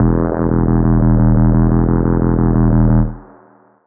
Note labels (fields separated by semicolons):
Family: bass; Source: synthesizer; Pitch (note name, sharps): E1; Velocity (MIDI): 100; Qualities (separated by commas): long release, reverb